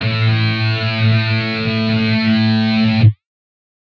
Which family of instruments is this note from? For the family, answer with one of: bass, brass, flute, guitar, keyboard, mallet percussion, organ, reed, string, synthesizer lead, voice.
guitar